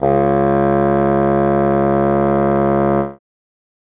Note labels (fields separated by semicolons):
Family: reed; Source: acoustic; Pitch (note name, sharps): C#2; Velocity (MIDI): 100